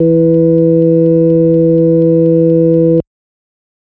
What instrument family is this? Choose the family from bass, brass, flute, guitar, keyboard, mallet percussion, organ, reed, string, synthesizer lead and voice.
organ